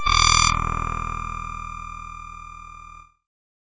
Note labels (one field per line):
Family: keyboard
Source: synthesizer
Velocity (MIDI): 127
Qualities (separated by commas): bright, distorted